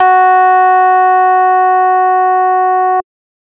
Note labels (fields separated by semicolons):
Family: organ; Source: electronic; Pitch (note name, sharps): F#4; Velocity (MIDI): 127; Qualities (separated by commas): distorted